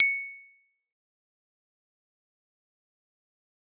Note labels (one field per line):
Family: mallet percussion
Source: acoustic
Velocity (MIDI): 50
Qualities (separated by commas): fast decay, percussive